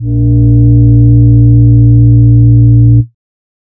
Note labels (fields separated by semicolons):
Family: voice; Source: synthesizer; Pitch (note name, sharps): A#1; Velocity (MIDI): 127; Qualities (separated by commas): dark